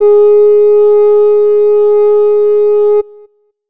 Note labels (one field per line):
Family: flute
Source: acoustic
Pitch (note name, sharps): G#4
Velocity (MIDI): 75